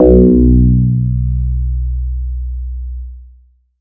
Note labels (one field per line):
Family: bass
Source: synthesizer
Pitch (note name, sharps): B1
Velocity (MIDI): 75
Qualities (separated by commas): distorted